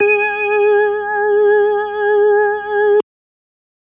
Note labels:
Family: organ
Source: electronic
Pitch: G#4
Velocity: 50

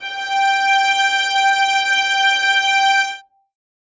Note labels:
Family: string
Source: acoustic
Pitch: G5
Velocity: 50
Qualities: reverb

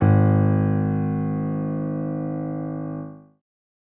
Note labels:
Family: keyboard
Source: acoustic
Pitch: G#1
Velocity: 25

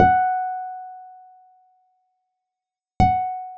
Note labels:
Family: guitar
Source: acoustic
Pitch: F#5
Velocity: 50

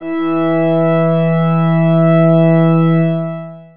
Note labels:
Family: organ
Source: electronic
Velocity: 127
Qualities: distorted, long release

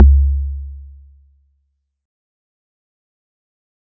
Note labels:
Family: mallet percussion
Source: acoustic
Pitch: C#2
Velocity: 25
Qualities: dark, fast decay

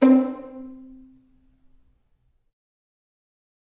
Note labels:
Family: string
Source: acoustic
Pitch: C4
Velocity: 75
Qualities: dark, fast decay, percussive, reverb

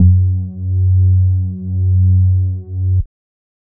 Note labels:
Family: bass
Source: synthesizer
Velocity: 25

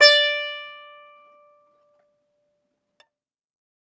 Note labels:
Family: guitar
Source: acoustic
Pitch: D5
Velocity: 25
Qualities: bright, multiphonic, reverb

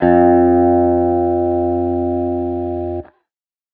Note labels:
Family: guitar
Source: electronic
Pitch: F2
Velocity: 25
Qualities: distorted

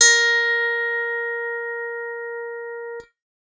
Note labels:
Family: guitar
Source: electronic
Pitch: A#4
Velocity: 127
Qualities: bright, reverb

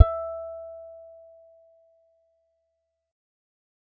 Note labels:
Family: guitar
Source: acoustic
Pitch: E5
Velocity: 100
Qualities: dark

